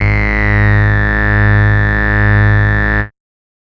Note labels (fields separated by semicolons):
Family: bass; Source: synthesizer; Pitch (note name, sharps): G#1; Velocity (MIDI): 25; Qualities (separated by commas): bright, distorted, multiphonic